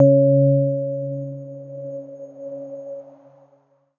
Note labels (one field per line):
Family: keyboard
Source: electronic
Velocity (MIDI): 50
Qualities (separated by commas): dark